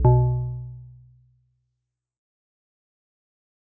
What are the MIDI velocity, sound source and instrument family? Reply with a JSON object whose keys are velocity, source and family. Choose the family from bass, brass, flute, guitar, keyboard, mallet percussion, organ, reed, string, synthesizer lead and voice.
{"velocity": 75, "source": "acoustic", "family": "mallet percussion"}